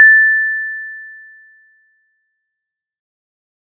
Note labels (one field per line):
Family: keyboard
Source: electronic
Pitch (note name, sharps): A6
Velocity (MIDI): 100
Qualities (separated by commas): bright, distorted, fast decay